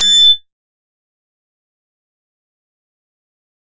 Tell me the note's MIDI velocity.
127